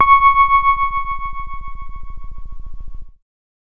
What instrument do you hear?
electronic keyboard